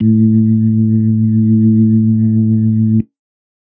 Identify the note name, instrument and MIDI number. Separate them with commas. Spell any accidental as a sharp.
A2, electronic organ, 45